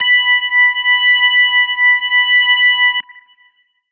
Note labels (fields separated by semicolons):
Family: organ; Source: electronic; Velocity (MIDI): 25